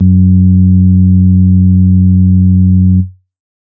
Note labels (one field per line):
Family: organ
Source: electronic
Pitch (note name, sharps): F#2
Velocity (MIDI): 50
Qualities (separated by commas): dark